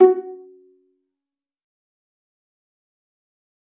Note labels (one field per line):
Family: string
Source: acoustic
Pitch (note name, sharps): F#4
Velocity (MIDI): 100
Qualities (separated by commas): fast decay, percussive, reverb